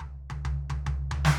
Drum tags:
punk
fill
144 BPM
4/4
snare, high tom, floor tom

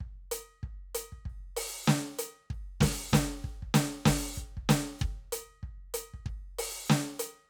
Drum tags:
funk
beat
96 BPM
4/4
crash, ride, closed hi-hat, open hi-hat, hi-hat pedal, snare, kick

